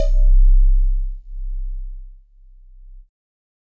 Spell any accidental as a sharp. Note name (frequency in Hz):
C1 (32.7 Hz)